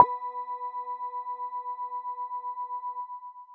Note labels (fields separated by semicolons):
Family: mallet percussion; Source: electronic; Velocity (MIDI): 75